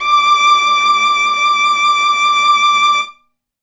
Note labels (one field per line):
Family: string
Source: acoustic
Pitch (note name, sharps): D6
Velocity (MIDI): 100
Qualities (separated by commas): reverb